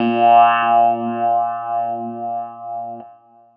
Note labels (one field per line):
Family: keyboard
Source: electronic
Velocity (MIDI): 100